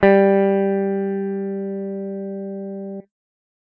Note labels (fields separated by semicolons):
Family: guitar; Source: electronic; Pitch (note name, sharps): G3; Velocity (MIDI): 127